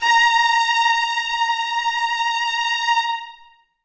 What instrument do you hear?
acoustic string instrument